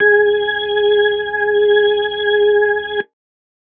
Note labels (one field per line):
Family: organ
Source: electronic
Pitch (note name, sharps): G#4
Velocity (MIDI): 75